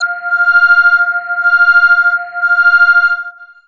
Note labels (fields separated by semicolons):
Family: bass; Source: synthesizer; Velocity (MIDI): 50; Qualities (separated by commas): distorted, long release, multiphonic